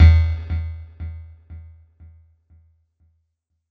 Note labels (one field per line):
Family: keyboard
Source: electronic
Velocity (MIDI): 50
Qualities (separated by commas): bright